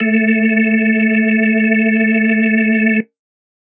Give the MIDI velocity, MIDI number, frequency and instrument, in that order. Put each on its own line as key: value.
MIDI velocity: 100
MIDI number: 57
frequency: 220 Hz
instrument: electronic organ